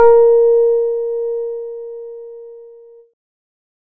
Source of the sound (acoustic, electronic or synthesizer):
electronic